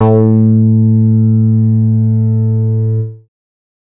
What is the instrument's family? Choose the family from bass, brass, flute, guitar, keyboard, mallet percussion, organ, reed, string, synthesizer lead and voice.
bass